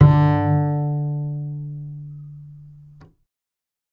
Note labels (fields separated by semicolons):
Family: bass; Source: electronic; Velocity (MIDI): 127; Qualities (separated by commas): reverb